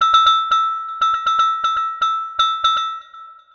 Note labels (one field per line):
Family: mallet percussion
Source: synthesizer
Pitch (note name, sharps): E6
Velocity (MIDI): 100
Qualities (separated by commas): long release, multiphonic, percussive, tempo-synced